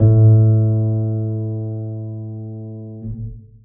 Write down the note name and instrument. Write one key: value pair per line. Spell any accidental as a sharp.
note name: A2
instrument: acoustic keyboard